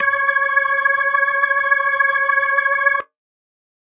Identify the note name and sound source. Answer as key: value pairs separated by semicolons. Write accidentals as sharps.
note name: C#5; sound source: electronic